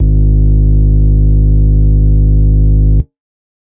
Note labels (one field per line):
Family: organ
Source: electronic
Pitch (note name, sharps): G#1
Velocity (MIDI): 127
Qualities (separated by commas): distorted